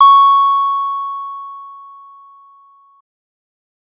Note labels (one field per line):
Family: bass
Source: synthesizer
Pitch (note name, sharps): C#6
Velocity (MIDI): 100